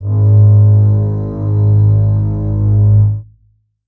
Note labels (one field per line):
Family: string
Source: acoustic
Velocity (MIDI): 75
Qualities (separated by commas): reverb